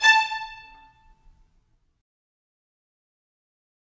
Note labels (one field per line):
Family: string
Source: acoustic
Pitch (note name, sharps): A5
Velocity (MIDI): 50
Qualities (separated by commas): fast decay, percussive, reverb